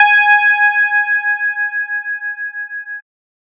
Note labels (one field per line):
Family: bass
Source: synthesizer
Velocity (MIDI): 127